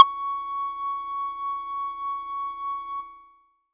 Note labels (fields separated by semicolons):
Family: bass; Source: synthesizer; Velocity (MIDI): 50; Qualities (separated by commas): multiphonic